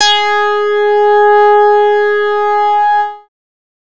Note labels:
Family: bass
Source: synthesizer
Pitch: G#4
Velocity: 50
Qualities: distorted

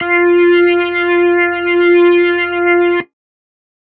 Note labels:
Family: organ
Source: electronic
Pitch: F4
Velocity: 100

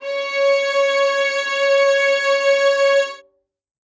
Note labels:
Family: string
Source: acoustic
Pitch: C#5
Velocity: 100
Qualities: reverb

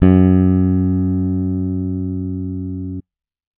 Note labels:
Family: bass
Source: electronic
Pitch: F#2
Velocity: 100

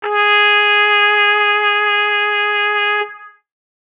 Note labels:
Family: brass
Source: acoustic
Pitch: G#4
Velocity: 50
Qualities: distorted

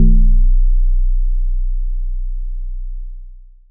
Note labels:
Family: mallet percussion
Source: electronic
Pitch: B0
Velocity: 50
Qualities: long release, multiphonic

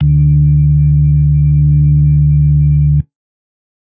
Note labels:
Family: organ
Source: electronic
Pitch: D2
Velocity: 75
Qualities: dark

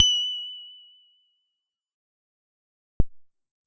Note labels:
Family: bass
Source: synthesizer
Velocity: 100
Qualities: fast decay

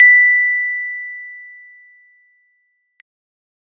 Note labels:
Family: keyboard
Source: electronic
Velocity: 50

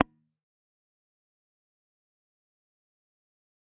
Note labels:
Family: guitar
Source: electronic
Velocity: 25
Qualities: fast decay, percussive

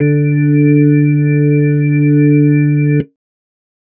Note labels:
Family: organ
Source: electronic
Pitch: D3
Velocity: 25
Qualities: dark

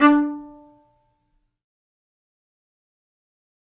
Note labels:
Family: string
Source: acoustic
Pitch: D4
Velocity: 75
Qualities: fast decay, percussive, reverb

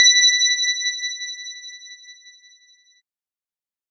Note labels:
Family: keyboard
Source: electronic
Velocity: 100

